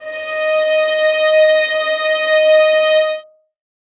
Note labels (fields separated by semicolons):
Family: string; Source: acoustic; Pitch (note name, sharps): D#5; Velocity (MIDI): 25; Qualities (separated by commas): reverb